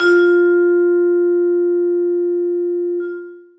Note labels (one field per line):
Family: mallet percussion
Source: acoustic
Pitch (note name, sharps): F4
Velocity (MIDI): 127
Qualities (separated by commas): long release, reverb